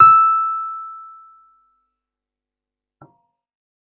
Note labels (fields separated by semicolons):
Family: keyboard; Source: electronic; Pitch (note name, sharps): E6; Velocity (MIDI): 75; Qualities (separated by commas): fast decay